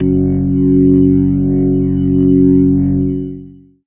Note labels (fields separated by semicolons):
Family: organ; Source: electronic; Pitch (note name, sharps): F#1; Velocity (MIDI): 100; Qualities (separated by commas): distorted, long release